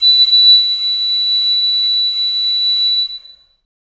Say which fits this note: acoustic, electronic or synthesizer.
acoustic